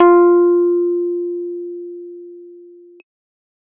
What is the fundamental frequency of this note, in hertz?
349.2 Hz